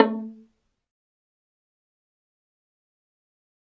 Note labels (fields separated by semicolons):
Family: string; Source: acoustic; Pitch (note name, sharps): A3; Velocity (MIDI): 127; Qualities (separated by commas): fast decay, percussive, reverb